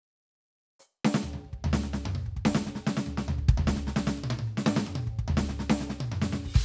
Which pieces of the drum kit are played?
crash, hi-hat pedal, snare, cross-stick, high tom, mid tom, floor tom and kick